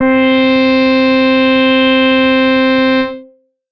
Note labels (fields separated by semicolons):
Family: bass; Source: synthesizer; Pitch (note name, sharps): C4; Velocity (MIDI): 25; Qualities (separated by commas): distorted